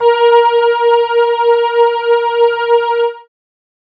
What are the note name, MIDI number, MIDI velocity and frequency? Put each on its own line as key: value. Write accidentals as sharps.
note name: A#4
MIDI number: 70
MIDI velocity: 127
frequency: 466.2 Hz